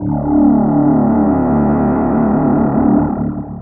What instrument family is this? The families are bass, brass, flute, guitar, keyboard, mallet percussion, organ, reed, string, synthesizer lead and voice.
voice